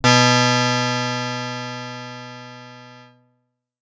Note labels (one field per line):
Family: guitar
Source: acoustic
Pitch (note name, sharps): B2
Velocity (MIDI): 100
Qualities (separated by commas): bright, distorted